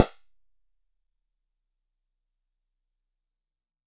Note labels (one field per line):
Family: keyboard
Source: electronic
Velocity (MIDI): 100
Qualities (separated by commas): percussive